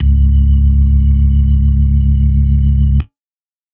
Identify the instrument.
electronic organ